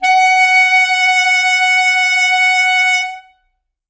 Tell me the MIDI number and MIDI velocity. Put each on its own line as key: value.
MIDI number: 78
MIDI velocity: 127